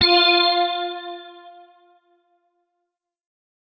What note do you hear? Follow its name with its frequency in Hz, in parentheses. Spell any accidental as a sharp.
F4 (349.2 Hz)